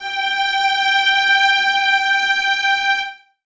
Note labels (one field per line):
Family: string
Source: acoustic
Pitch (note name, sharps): G5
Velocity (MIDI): 75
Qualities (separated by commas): reverb